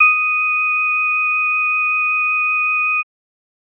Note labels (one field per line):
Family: organ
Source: electronic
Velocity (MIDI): 50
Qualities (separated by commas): bright, multiphonic